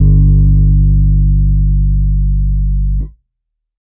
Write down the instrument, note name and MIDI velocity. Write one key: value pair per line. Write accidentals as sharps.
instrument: electronic keyboard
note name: G1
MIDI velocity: 50